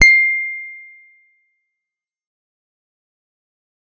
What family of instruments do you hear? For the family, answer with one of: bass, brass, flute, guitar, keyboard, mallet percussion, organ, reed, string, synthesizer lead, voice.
guitar